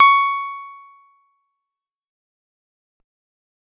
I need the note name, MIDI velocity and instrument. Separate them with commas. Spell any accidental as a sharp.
C#6, 127, acoustic guitar